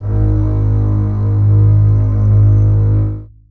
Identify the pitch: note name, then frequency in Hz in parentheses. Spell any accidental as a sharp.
G#1 (51.91 Hz)